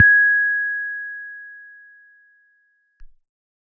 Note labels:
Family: keyboard; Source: electronic; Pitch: G#6; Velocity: 25

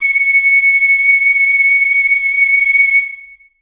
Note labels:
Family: reed; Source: acoustic; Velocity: 100; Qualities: reverb

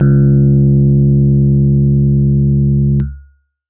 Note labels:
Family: keyboard; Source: electronic; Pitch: C#2; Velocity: 100

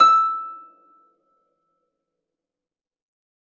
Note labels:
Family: string; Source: acoustic; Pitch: E6; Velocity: 100; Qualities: fast decay, percussive, reverb

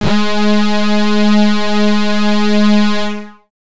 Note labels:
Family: bass; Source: synthesizer; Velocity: 127; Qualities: bright, distorted

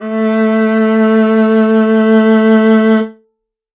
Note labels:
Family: string; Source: acoustic; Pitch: A3; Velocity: 75; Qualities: reverb

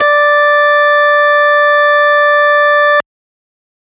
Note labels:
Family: organ; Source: electronic; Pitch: D5; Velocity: 127

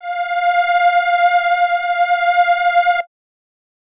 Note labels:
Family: reed; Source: acoustic; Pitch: F5; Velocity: 25

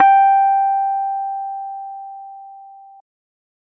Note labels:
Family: keyboard; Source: electronic; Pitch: G5; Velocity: 127

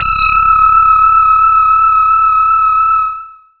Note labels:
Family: bass; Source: synthesizer; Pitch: E6; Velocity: 75; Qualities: tempo-synced

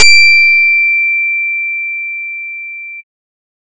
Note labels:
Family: bass; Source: synthesizer; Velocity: 50; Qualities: distorted

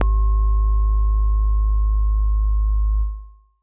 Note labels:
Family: keyboard; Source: acoustic; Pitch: G#1; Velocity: 25

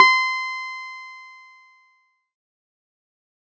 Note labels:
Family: keyboard; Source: electronic; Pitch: C6; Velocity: 50; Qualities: distorted, fast decay

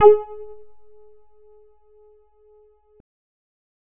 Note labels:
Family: bass; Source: synthesizer; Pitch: G#4; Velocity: 50; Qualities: dark, distorted, percussive

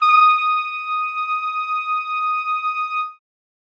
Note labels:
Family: brass; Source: acoustic; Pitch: D#6; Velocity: 25; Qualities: reverb

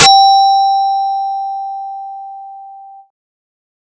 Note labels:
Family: bass; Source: synthesizer; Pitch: G5; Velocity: 100; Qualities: bright

